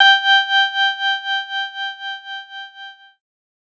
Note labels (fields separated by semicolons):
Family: keyboard; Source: electronic; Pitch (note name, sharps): G5; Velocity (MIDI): 100